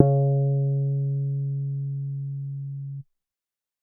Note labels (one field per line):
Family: bass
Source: synthesizer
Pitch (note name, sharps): C#3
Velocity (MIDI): 127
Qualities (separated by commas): dark, reverb